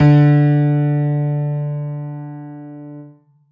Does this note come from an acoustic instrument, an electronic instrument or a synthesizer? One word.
acoustic